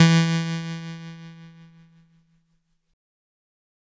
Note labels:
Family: keyboard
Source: electronic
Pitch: E3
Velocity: 100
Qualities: bright, distorted

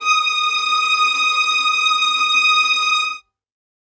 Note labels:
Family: string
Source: acoustic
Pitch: D#6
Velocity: 100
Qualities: non-linear envelope, reverb

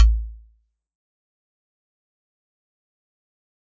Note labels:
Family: mallet percussion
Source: acoustic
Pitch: A1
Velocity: 100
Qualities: fast decay, percussive

